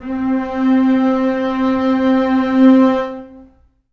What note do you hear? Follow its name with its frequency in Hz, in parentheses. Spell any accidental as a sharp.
C4 (261.6 Hz)